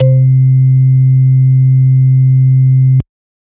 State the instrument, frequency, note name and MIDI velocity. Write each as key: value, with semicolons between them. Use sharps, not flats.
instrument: electronic organ; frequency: 130.8 Hz; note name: C3; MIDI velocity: 25